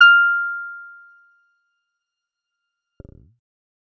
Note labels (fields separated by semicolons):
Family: bass; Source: synthesizer; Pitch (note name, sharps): F6; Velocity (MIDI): 25